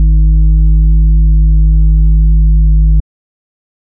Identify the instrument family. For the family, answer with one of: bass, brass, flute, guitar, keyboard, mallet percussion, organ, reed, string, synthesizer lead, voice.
organ